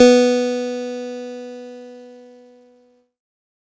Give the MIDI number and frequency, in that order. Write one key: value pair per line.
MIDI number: 59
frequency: 246.9 Hz